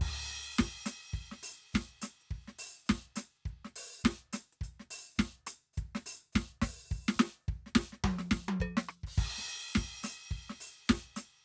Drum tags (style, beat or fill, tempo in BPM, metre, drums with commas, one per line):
soul
beat
105 BPM
4/4
crash, ride, closed hi-hat, open hi-hat, hi-hat pedal, percussion, snare, cross-stick, high tom, kick